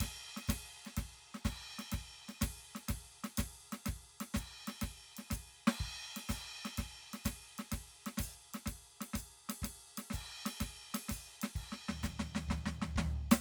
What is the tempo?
125 BPM